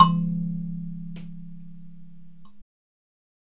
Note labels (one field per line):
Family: mallet percussion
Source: acoustic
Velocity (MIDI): 25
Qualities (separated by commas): reverb